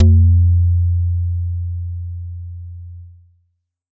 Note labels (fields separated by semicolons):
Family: bass; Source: synthesizer; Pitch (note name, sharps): F2; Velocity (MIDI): 100; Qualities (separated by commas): dark, distorted